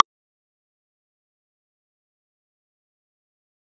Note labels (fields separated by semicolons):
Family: mallet percussion; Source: electronic; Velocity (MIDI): 100; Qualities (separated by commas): fast decay, percussive